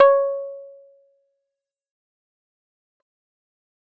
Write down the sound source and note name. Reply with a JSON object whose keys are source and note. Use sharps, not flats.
{"source": "electronic", "note": "C#5"}